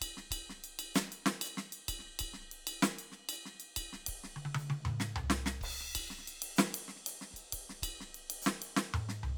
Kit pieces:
crash, ride, ride bell, hi-hat pedal, snare, cross-stick, high tom, mid tom, floor tom and kick